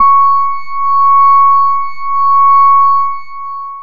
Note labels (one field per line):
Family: bass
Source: synthesizer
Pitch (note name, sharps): C#6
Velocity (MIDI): 50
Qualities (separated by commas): long release